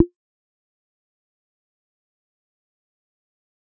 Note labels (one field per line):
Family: bass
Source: synthesizer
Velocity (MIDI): 75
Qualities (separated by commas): fast decay, percussive